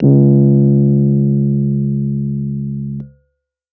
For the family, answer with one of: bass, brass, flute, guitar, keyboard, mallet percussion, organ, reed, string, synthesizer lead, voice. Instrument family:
keyboard